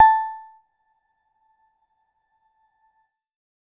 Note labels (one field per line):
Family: keyboard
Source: electronic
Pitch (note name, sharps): A5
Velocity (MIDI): 75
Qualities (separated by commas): percussive, reverb